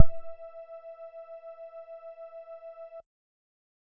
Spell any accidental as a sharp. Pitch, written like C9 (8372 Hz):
E5 (659.3 Hz)